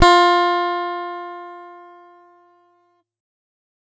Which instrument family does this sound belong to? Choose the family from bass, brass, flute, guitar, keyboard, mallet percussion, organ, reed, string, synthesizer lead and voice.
guitar